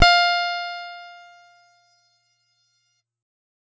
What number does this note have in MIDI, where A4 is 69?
77